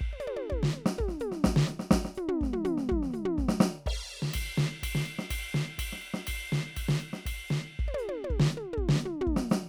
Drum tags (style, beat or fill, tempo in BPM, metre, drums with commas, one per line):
calypso
beat
124 BPM
4/4
crash, ride, ride bell, hi-hat pedal, snare, high tom, mid tom, floor tom, kick